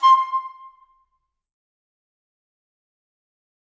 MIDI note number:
84